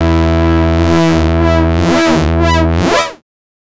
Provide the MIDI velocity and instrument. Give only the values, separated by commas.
75, synthesizer bass